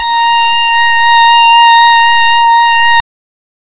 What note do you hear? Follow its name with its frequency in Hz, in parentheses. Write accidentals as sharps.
A#5 (932.3 Hz)